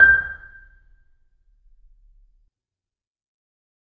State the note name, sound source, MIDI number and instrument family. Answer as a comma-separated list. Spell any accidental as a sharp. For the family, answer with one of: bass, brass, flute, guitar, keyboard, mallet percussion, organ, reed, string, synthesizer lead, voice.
G6, acoustic, 91, mallet percussion